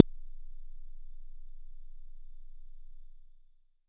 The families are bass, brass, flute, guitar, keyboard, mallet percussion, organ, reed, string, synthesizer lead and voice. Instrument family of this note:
bass